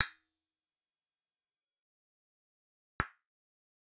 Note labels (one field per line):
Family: guitar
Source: electronic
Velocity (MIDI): 75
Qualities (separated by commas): fast decay, percussive, reverb